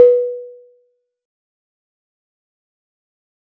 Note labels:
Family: mallet percussion; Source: acoustic; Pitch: B4; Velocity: 50; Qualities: fast decay, percussive

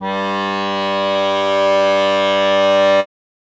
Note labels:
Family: reed; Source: acoustic; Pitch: G2; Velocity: 100

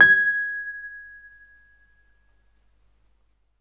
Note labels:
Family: keyboard; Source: electronic; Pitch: G#6; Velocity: 75

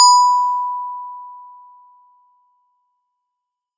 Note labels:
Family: mallet percussion; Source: acoustic; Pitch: B5; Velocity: 127

